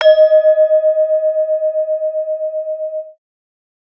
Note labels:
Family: mallet percussion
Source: acoustic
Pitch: D#5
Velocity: 127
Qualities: multiphonic

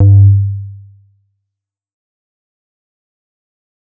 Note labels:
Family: bass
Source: synthesizer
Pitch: G2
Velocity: 100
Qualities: dark, fast decay

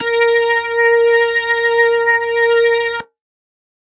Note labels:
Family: organ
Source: electronic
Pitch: A#4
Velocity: 25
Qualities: distorted

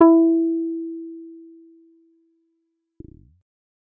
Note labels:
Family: bass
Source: synthesizer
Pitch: E4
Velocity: 25

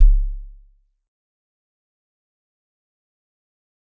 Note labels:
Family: mallet percussion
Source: acoustic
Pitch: C#1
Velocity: 50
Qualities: dark, fast decay, percussive

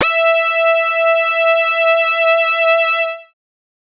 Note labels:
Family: bass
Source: synthesizer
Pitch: E5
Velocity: 75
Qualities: bright, distorted, multiphonic

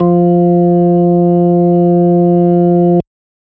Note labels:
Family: organ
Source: electronic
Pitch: F3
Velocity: 100

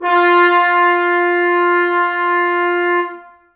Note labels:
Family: brass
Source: acoustic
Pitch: F4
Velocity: 100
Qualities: reverb

